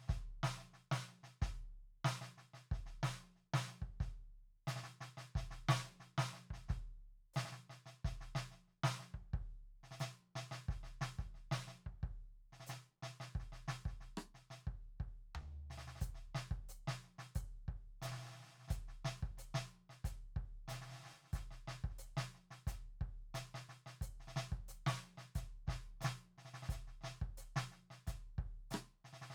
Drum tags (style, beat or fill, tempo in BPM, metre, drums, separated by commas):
folk rock, beat, 90 BPM, 4/4, hi-hat pedal, snare, cross-stick, floor tom, kick